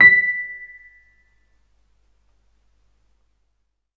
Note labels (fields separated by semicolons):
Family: keyboard; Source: electronic; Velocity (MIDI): 75; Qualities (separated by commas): percussive